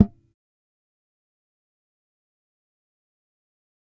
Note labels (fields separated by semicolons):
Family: bass; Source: electronic; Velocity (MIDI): 25; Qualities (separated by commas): fast decay, percussive